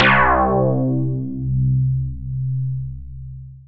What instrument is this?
synthesizer lead